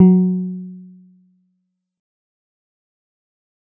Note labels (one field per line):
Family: guitar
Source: synthesizer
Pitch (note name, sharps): F#3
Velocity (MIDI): 25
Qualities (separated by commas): dark, fast decay